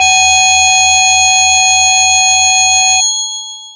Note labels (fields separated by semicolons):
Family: mallet percussion; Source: electronic; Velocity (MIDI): 127; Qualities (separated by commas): bright, long release